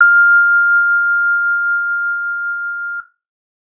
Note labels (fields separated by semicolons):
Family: guitar; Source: electronic; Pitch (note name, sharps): F6; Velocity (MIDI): 75; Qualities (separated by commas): reverb